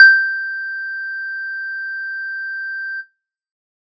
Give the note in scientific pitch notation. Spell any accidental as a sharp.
G6